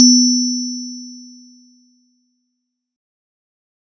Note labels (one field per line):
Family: mallet percussion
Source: acoustic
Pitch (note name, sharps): B3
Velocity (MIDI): 75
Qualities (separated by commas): bright